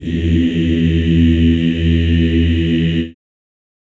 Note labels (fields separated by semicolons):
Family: voice; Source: acoustic; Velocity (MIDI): 100; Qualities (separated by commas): reverb